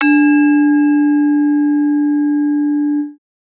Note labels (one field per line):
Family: mallet percussion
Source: acoustic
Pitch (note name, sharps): D4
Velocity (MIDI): 50